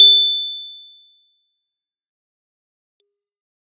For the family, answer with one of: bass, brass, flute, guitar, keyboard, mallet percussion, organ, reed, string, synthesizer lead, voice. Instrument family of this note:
keyboard